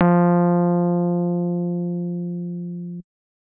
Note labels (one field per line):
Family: keyboard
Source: electronic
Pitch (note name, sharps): F3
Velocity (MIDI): 127